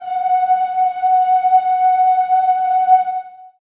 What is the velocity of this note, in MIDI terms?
25